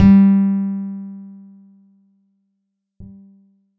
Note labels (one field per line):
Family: guitar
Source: acoustic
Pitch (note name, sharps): G3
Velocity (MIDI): 100